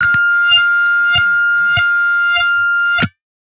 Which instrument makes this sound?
synthesizer guitar